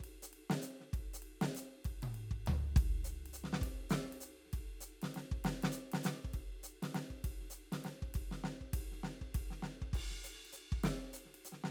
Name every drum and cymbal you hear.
crash, ride, hi-hat pedal, snare, cross-stick, high tom, floor tom and kick